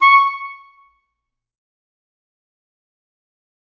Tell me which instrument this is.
acoustic reed instrument